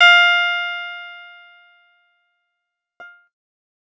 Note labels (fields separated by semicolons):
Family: guitar; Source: electronic; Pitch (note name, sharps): F5; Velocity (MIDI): 75; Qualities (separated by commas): bright, fast decay